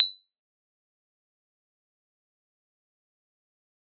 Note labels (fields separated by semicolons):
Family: mallet percussion; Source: acoustic; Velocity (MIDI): 127; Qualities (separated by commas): bright, fast decay, percussive